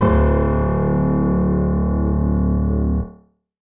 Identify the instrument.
electronic keyboard